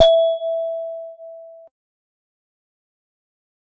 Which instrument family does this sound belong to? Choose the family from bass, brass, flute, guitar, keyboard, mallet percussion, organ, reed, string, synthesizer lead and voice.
mallet percussion